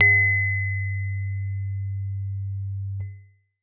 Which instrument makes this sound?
acoustic keyboard